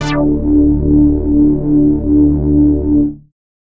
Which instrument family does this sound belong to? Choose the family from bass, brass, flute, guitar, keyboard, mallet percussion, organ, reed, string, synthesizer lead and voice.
bass